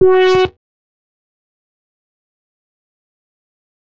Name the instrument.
synthesizer bass